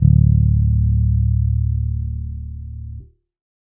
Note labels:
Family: bass; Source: electronic; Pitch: D1; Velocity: 75

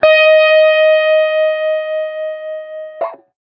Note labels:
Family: guitar; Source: electronic; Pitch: D#5; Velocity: 100; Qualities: distorted

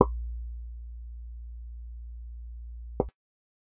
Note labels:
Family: bass; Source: synthesizer; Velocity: 50

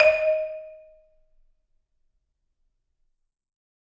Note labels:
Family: mallet percussion; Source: acoustic; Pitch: D#5; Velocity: 127; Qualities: reverb

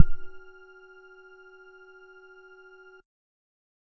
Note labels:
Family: bass; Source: synthesizer; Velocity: 25; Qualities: percussive

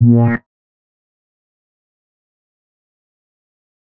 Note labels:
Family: bass; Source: synthesizer; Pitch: A#2; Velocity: 50; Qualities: distorted, fast decay, percussive

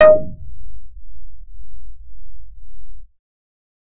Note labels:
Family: bass; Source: synthesizer; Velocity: 75

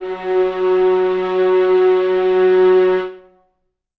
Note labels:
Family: string; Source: acoustic; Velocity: 25; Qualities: reverb

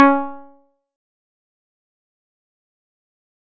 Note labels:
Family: guitar; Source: acoustic; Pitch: C#4; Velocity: 25; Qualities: distorted, fast decay, percussive

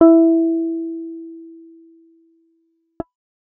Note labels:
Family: bass; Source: synthesizer; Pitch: E4; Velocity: 50

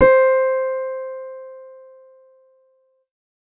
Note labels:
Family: keyboard; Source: synthesizer; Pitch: C5; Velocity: 75

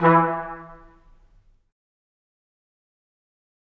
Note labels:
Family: brass; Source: acoustic; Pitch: E3; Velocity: 50; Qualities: fast decay, reverb

